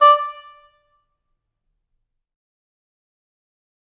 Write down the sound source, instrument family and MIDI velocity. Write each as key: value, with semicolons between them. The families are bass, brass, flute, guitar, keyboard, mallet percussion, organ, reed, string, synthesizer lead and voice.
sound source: acoustic; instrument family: reed; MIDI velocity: 127